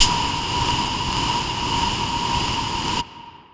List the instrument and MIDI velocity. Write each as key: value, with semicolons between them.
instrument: acoustic flute; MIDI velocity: 25